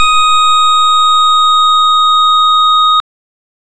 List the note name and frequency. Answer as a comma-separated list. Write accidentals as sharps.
D#6, 1245 Hz